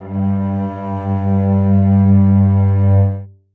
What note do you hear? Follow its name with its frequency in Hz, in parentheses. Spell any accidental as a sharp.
G2 (98 Hz)